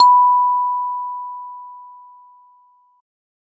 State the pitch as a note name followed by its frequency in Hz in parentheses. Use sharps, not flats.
B5 (987.8 Hz)